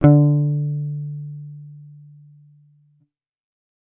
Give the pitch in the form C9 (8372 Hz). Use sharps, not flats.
D3 (146.8 Hz)